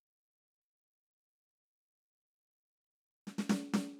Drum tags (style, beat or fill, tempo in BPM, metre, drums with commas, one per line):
rock
fill
60 BPM
4/4
snare